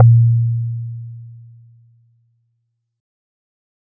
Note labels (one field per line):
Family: mallet percussion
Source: acoustic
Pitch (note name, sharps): A#2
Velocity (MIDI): 50